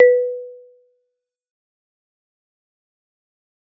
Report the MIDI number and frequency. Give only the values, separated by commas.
71, 493.9 Hz